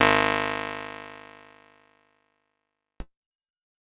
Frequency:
51.91 Hz